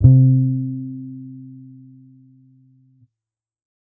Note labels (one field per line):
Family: bass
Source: electronic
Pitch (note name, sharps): C3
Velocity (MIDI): 127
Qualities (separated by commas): dark